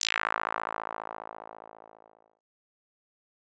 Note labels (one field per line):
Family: bass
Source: synthesizer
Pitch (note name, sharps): A1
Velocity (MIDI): 100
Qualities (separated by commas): bright, distorted, fast decay